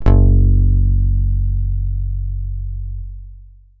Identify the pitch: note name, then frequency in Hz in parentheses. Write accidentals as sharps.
F#1 (46.25 Hz)